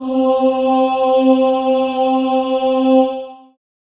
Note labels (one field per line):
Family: voice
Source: acoustic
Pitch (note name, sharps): C4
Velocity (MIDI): 25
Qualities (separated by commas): long release, reverb